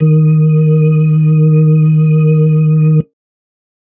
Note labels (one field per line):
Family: organ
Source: electronic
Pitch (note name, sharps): D#3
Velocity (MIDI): 25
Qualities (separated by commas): dark